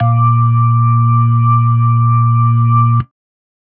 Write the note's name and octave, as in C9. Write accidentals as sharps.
A#2